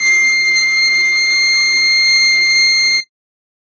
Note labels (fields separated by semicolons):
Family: string; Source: acoustic; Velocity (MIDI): 25